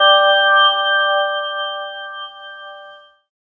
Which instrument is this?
synthesizer keyboard